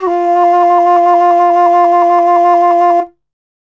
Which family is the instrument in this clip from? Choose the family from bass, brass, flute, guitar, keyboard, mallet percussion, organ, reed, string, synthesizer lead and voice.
flute